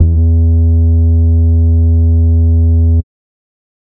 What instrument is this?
synthesizer bass